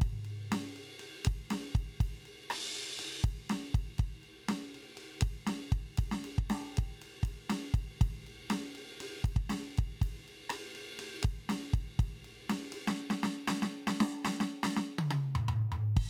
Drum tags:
rock, beat, 120 BPM, 4/4, crash, ride, snare, cross-stick, high tom, mid tom, kick

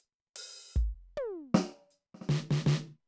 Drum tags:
reggae, fill, 78 BPM, 4/4, closed hi-hat, open hi-hat, hi-hat pedal, snare, high tom, kick

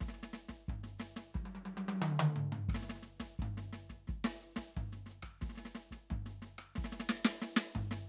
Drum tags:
samba, beat, 89 BPM, 4/4, hi-hat pedal, snare, cross-stick, high tom, mid tom, floor tom, kick

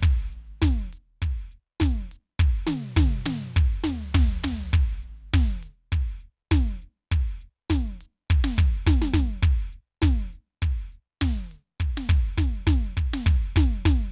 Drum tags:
rock, beat, 102 BPM, 4/4, ride, closed hi-hat, open hi-hat, hi-hat pedal, snare, mid tom, floor tom, kick

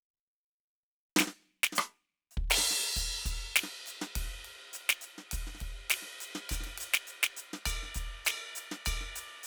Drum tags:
Brazilian, beat, 101 BPM, 4/4, crash, ride, ride bell, closed hi-hat, open hi-hat, hi-hat pedal, snare, cross-stick, kick

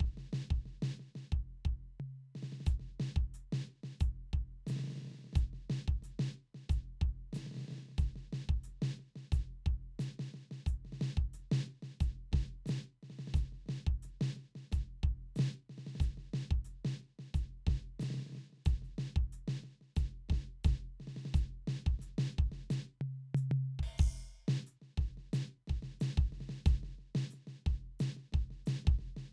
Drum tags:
folk rock, beat, 90 BPM, 4/4, crash, ride, hi-hat pedal, snare, floor tom, kick

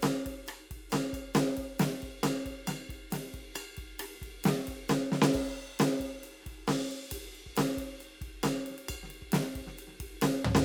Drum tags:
rock, beat, 136 BPM, 4/4, crash, ride, ride bell, hi-hat pedal, snare, cross-stick, floor tom, kick

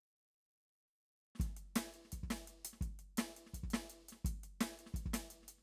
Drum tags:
breakbeat, beat, 170 BPM, 4/4, closed hi-hat, snare, kick

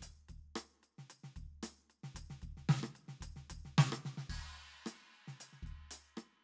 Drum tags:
funk, beat, 112 BPM, 4/4, crash, percussion, snare, cross-stick, kick

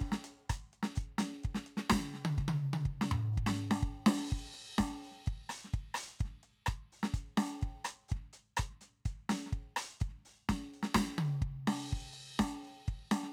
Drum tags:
reggae, beat, 126 BPM, 4/4, crash, closed hi-hat, open hi-hat, hi-hat pedal, snare, cross-stick, high tom, mid tom, kick

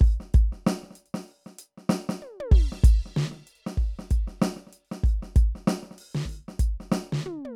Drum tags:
rock, beat, 95 BPM, 4/4, crash, closed hi-hat, open hi-hat, hi-hat pedal, snare, high tom, floor tom, kick

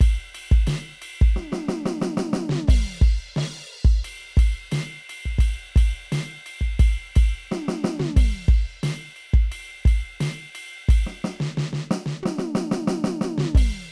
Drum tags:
rock, beat, 88 BPM, 4/4, crash, ride, hi-hat pedal, snare, floor tom, kick

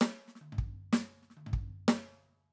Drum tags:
funk, fill, 95 BPM, 4/4, hi-hat pedal, snare, high tom, floor tom, kick

